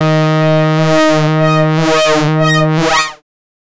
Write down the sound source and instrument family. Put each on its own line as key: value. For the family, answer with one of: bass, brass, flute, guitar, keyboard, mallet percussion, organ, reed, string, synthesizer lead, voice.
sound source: synthesizer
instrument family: bass